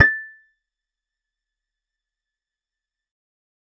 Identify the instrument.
acoustic guitar